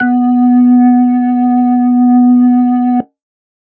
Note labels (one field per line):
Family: organ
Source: electronic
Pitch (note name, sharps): B3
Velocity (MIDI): 50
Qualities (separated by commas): distorted